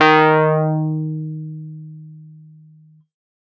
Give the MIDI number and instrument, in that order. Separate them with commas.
51, electronic keyboard